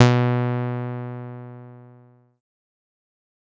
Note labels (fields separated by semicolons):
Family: bass; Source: synthesizer; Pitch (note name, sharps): B2; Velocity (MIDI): 75; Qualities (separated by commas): distorted, fast decay